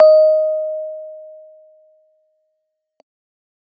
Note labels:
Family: keyboard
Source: electronic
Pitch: D#5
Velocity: 25

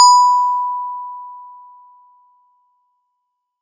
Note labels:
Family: mallet percussion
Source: acoustic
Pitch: B5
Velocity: 100

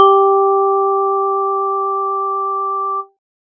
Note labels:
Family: organ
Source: electronic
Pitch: G4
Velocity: 25

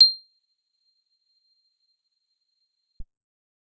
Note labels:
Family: guitar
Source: acoustic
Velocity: 100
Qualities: bright, percussive

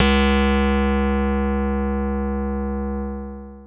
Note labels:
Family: keyboard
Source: electronic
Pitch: C#2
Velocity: 100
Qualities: distorted, long release

